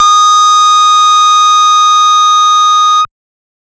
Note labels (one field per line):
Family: bass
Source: synthesizer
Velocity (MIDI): 100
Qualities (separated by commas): bright, distorted, multiphonic